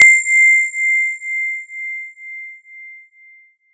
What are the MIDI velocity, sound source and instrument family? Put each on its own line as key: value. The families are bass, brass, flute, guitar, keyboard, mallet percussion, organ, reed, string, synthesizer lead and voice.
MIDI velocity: 100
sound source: electronic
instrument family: mallet percussion